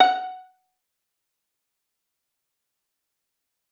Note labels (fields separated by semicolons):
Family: string; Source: acoustic; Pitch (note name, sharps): F#5; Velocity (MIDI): 100; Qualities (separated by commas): fast decay, percussive, reverb